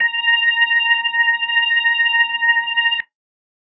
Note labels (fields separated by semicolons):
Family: organ; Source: electronic; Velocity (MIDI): 75